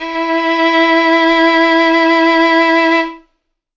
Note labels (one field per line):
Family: string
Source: acoustic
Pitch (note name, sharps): E4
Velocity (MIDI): 50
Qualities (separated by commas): bright, reverb